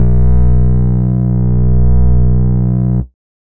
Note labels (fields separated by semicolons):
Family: bass; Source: synthesizer; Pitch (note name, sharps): B1; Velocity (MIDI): 75; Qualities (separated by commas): distorted, multiphonic, tempo-synced